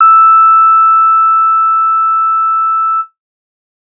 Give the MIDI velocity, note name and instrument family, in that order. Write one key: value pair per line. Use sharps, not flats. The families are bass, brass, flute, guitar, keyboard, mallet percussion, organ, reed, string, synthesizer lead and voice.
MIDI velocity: 25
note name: E6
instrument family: guitar